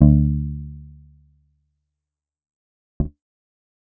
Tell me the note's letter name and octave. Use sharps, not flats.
D2